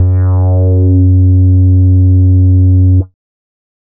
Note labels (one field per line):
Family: bass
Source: synthesizer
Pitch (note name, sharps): F#2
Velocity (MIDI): 75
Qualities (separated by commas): dark, distorted